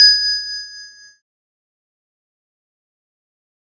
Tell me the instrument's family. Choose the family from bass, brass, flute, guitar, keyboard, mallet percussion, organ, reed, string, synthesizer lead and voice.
keyboard